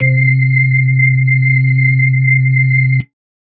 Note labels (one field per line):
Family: organ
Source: electronic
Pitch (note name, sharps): C3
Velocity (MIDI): 50